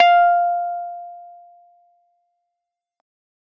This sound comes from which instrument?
electronic keyboard